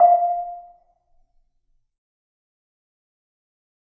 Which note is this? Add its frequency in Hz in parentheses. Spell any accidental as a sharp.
F5 (698.5 Hz)